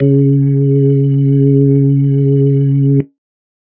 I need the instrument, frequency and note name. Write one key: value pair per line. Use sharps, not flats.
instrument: electronic organ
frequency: 138.6 Hz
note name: C#3